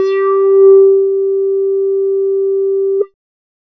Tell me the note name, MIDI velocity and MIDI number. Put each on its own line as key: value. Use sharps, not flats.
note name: G4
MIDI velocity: 75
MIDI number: 67